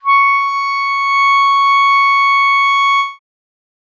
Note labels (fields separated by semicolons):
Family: reed; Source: acoustic; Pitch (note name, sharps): C#6; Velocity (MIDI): 50